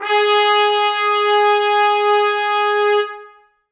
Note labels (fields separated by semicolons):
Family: brass; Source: acoustic; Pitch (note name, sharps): G#4; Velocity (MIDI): 127; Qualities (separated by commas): bright, reverb